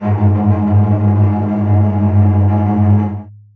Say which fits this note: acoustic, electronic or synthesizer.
acoustic